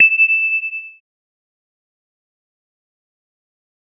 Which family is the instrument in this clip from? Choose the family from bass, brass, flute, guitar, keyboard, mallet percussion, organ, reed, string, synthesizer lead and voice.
organ